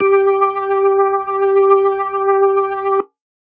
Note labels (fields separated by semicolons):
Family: organ; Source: electronic; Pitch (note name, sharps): G4; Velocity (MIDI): 25